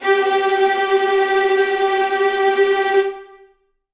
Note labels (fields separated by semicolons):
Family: string; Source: acoustic; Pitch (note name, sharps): G4; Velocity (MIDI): 127; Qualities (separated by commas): non-linear envelope, reverb